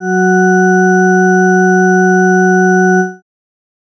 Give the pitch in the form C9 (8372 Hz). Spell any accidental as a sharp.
F#3 (185 Hz)